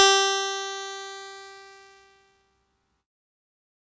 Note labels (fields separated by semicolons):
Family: keyboard; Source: electronic; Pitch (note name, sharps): G4; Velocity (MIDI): 100; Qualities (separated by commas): bright, distorted